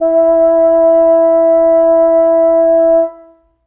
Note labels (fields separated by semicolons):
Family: reed; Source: acoustic; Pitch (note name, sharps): E4; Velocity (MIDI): 25; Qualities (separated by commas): reverb